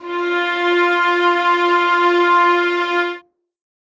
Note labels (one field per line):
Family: string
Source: acoustic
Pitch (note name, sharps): F4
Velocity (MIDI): 25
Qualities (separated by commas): reverb